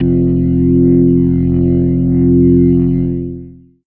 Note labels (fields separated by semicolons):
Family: organ; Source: electronic; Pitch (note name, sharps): F1; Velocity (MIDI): 127; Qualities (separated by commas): distorted, long release